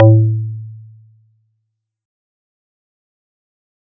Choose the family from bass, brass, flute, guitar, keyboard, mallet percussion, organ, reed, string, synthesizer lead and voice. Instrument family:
mallet percussion